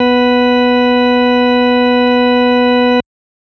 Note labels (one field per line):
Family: organ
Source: electronic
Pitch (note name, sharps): B3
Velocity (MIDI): 50